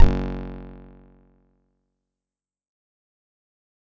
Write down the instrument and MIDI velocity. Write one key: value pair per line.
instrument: acoustic guitar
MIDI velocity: 127